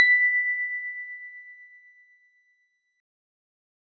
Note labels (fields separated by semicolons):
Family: keyboard; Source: electronic; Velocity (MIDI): 127